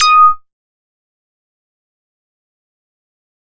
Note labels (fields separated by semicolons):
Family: bass; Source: synthesizer; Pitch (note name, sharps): D#6; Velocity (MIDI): 100; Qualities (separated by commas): fast decay, percussive